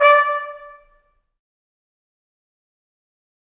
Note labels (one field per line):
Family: brass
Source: acoustic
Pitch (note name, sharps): D5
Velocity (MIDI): 25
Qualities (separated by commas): fast decay, percussive, reverb